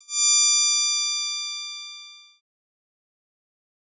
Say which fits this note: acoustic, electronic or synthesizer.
synthesizer